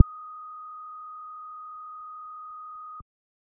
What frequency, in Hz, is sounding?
1245 Hz